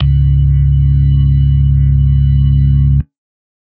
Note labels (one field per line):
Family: organ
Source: electronic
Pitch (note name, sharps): C#2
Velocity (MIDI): 75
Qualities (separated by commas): dark